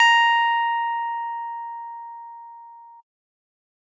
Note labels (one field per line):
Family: keyboard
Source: acoustic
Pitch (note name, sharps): A#5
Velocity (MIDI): 127